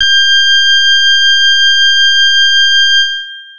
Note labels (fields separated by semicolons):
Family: keyboard; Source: electronic; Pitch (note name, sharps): G6; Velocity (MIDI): 100; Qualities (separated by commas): bright, distorted, long release